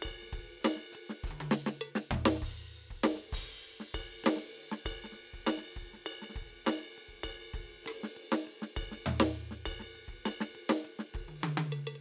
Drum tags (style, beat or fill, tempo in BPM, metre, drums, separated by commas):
funk, beat, 100 BPM, 4/4, crash, ride, ride bell, hi-hat pedal, percussion, snare, cross-stick, high tom, floor tom, kick